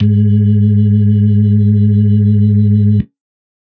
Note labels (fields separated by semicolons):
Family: organ; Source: electronic; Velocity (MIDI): 127; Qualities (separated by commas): dark